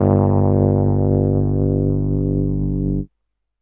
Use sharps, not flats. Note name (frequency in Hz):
G1 (49 Hz)